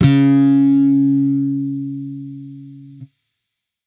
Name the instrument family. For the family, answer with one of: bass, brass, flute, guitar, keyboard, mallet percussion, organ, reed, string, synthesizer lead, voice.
bass